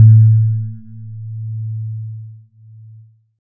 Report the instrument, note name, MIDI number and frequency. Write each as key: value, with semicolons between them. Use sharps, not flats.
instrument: electronic keyboard; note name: A2; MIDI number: 45; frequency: 110 Hz